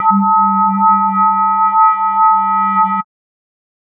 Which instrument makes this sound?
synthesizer mallet percussion instrument